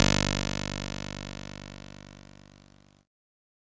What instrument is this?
electronic keyboard